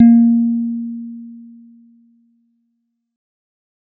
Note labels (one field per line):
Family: guitar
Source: synthesizer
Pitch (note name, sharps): A#3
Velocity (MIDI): 50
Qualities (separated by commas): dark